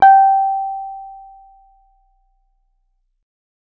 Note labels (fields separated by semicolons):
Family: guitar; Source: acoustic; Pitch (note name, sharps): G5; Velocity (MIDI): 50